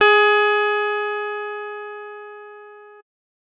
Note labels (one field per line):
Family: keyboard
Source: electronic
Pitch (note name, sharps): G#4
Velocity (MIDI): 127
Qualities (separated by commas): bright